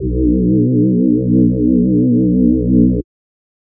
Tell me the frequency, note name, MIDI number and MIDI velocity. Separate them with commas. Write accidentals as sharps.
61.74 Hz, B1, 35, 50